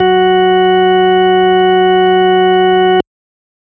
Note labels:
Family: organ; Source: electronic; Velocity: 50

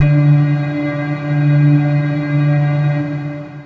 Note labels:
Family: guitar; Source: electronic; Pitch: D3; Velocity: 25; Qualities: long release

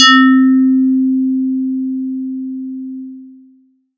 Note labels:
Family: mallet percussion; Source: electronic; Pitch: C4; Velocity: 100; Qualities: long release, multiphonic

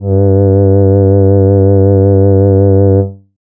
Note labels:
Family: voice; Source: synthesizer; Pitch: G2; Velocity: 75

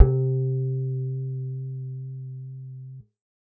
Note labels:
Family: bass; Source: synthesizer; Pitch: C3; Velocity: 50; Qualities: dark, reverb

